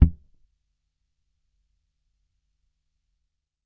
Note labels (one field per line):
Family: bass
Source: electronic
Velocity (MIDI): 25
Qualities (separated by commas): percussive